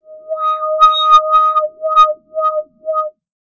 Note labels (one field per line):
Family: bass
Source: synthesizer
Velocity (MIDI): 25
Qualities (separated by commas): distorted, non-linear envelope